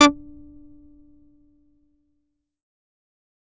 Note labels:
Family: bass; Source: synthesizer; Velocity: 50; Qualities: distorted, fast decay, percussive

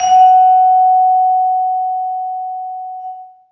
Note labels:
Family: mallet percussion; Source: acoustic; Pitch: F#5; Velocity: 127; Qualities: reverb

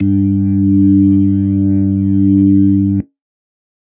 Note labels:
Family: organ; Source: electronic; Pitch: G2; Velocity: 50

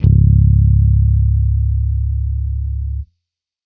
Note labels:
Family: bass; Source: electronic; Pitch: C#1; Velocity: 75; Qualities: distorted

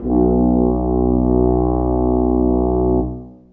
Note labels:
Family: brass; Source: acoustic; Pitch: B1; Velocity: 50; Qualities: dark, reverb

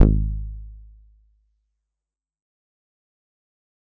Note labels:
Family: bass; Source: synthesizer; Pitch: G#1; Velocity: 25; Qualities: dark, distorted, fast decay

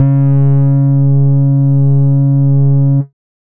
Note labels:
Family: bass; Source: synthesizer; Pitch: C#3; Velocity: 127; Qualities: distorted

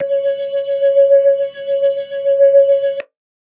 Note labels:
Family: organ; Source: electronic; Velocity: 75

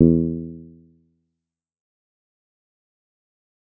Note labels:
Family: bass; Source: synthesizer; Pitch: E2; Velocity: 100; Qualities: dark, fast decay, percussive

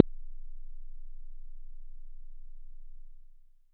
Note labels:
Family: bass; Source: synthesizer; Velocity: 75

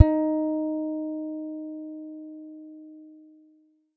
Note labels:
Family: guitar; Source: acoustic; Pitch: D#4; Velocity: 50; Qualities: dark

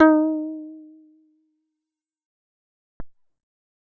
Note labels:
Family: bass; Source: synthesizer; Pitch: D#4; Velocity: 75; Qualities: fast decay

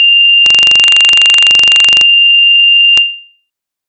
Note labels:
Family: bass; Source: synthesizer; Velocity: 75; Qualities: bright

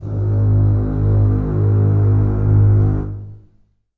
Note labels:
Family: string; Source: acoustic; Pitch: G#1; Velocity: 50; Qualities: long release, reverb

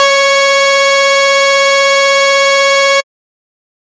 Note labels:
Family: bass; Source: synthesizer; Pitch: C#5; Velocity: 50; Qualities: bright, distorted

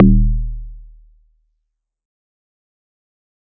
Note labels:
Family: mallet percussion; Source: acoustic; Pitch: D#1; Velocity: 127; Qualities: fast decay

